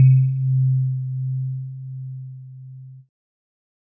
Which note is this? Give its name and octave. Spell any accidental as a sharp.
C3